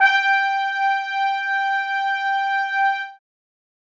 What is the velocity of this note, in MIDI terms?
100